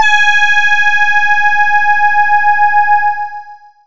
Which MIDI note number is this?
80